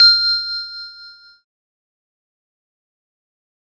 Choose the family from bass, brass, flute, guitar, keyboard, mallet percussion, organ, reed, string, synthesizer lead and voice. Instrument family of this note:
keyboard